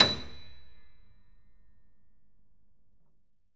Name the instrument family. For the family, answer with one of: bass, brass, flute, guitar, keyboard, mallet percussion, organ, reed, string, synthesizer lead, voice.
keyboard